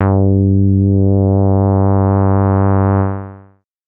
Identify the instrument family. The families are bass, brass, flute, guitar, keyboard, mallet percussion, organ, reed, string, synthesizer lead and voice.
bass